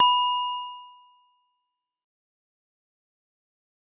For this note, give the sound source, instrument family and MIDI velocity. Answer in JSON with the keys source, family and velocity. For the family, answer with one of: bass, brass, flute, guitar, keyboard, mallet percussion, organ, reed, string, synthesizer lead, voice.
{"source": "acoustic", "family": "mallet percussion", "velocity": 75}